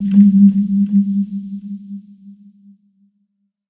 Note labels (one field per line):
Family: synthesizer lead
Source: synthesizer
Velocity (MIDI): 127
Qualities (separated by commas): dark, non-linear envelope, reverb